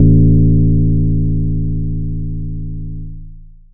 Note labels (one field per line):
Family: mallet percussion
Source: acoustic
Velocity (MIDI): 100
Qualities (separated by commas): distorted, long release